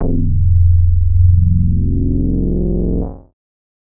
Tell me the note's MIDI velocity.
75